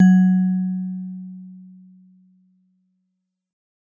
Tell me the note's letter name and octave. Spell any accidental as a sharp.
F#3